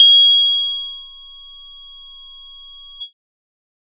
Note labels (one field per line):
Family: bass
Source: synthesizer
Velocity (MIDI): 127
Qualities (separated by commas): bright